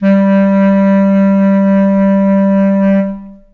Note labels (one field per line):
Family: reed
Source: acoustic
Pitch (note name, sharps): G3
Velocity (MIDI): 50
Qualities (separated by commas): long release, reverb